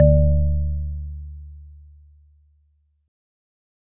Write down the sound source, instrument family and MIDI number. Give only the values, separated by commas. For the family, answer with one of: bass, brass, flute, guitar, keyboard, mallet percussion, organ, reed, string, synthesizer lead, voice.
electronic, organ, 38